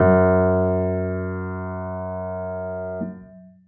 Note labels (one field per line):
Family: keyboard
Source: acoustic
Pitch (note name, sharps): F#2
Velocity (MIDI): 25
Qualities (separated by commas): long release